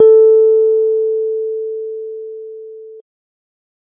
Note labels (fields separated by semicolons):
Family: keyboard; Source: electronic; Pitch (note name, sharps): A4; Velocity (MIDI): 100